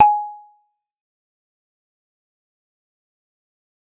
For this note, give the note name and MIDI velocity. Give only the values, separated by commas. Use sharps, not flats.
G#5, 50